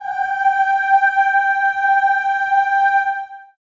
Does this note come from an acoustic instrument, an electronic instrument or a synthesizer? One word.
acoustic